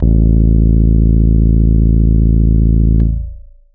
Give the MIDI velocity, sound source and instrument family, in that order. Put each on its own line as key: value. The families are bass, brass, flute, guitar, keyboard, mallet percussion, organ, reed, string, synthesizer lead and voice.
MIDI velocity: 127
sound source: electronic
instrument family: keyboard